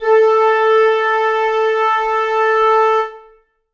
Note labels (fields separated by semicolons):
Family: reed; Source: acoustic; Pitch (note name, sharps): A4; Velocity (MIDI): 100; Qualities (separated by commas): reverb